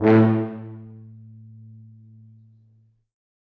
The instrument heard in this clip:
acoustic brass instrument